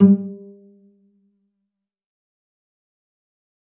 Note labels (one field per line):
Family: string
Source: acoustic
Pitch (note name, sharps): G3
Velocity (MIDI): 100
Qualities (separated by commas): dark, fast decay, percussive, reverb